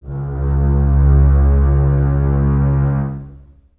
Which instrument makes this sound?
acoustic string instrument